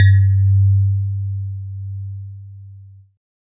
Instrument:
electronic keyboard